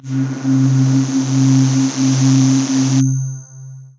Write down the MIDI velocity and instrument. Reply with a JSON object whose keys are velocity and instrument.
{"velocity": 75, "instrument": "synthesizer voice"}